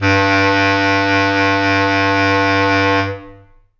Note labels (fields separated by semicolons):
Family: reed; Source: acoustic; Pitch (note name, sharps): G2; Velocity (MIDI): 127; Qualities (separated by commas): long release, reverb